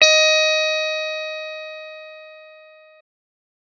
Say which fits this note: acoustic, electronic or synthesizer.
electronic